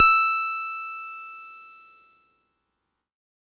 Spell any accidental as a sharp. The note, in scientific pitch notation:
E6